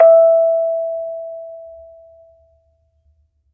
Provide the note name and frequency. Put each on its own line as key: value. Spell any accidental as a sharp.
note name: E5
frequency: 659.3 Hz